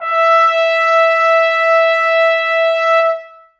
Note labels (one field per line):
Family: brass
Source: acoustic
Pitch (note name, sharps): E5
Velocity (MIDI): 100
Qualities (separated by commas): reverb